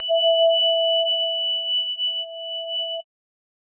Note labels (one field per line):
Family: mallet percussion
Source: synthesizer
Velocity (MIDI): 100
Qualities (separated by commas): bright, multiphonic, non-linear envelope